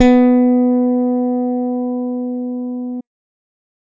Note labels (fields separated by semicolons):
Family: bass; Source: electronic; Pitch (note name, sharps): B3; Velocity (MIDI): 50